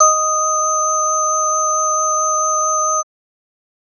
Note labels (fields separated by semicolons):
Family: organ; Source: electronic; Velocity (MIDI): 127; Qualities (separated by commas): multiphonic